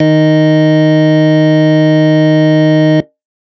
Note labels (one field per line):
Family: organ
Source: electronic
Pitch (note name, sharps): D#3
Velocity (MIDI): 127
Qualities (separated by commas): distorted